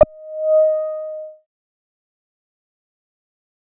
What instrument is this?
synthesizer bass